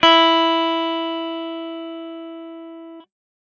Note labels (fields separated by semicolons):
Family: guitar; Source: electronic; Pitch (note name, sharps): E4; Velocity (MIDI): 100; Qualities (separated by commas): distorted